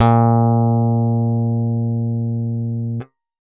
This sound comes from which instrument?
acoustic guitar